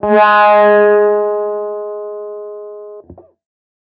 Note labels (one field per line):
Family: guitar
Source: electronic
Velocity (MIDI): 100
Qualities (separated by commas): bright, distorted, non-linear envelope